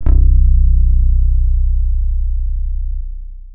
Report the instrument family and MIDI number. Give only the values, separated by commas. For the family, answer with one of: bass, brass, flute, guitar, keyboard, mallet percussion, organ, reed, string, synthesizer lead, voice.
guitar, 23